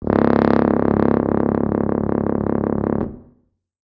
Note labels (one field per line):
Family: brass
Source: acoustic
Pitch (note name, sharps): C#1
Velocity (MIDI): 127